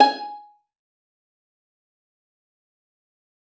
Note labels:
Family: string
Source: acoustic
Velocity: 25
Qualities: fast decay, percussive, reverb

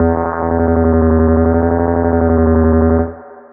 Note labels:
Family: bass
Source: synthesizer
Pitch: E2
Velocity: 75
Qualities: long release, reverb

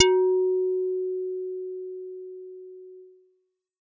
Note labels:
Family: bass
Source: synthesizer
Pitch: F#4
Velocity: 100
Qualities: distorted

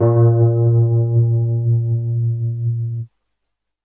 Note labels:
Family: keyboard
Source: electronic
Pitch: A#2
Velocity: 75

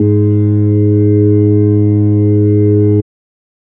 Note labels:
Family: organ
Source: electronic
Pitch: G#2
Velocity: 75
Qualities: dark

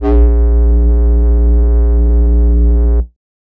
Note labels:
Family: flute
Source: synthesizer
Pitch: A#1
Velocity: 127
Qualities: distorted

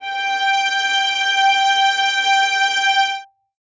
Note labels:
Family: string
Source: acoustic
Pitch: G5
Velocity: 75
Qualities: reverb

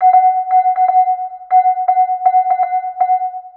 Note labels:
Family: mallet percussion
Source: synthesizer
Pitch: F#5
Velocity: 100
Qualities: long release, multiphonic, percussive, tempo-synced

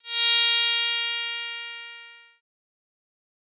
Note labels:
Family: bass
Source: synthesizer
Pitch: A#4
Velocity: 100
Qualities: bright, distorted, fast decay

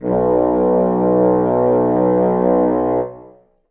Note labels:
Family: reed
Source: acoustic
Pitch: B1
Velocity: 25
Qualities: reverb

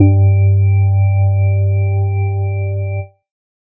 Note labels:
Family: organ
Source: electronic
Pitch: G2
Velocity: 75

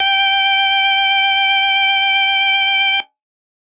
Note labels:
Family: organ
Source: electronic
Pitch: G5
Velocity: 75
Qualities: bright

